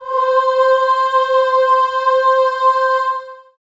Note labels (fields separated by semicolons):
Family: voice; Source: acoustic; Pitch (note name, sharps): C5; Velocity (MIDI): 127; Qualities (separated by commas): reverb